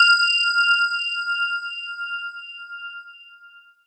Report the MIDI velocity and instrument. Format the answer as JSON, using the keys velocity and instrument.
{"velocity": 100, "instrument": "electronic mallet percussion instrument"}